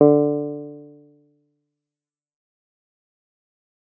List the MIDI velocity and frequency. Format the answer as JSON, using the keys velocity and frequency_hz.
{"velocity": 127, "frequency_hz": 146.8}